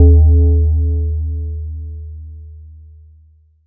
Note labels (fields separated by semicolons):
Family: mallet percussion; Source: electronic; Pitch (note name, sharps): D#2; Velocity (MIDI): 50; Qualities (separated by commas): multiphonic